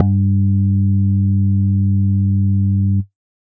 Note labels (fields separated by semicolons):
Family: organ; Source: electronic; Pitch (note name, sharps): G2; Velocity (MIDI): 50